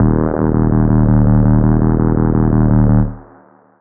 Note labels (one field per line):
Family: bass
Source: synthesizer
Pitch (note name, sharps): D#1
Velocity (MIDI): 25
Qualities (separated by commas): long release, reverb